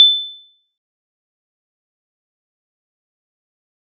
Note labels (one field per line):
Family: mallet percussion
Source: acoustic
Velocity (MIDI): 50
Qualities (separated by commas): fast decay, percussive